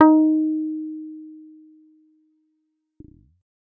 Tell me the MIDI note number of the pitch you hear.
63